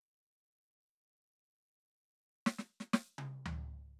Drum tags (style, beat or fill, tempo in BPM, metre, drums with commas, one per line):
rock
fill
60 BPM
4/4
snare, mid tom, floor tom